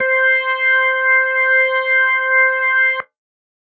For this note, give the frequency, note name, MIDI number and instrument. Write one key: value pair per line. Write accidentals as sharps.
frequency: 523.3 Hz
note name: C5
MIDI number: 72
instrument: electronic organ